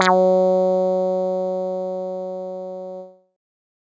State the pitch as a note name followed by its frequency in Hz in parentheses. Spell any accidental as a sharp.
F#3 (185 Hz)